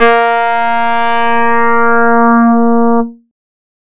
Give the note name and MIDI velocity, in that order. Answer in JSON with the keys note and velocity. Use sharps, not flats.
{"note": "A#3", "velocity": 127}